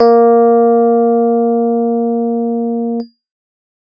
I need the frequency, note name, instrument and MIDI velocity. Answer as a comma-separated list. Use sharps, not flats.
233.1 Hz, A#3, electronic keyboard, 100